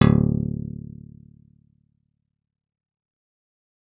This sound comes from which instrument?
acoustic guitar